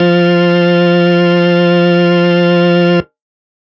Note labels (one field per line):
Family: organ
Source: electronic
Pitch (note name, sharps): F3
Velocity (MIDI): 127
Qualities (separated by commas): distorted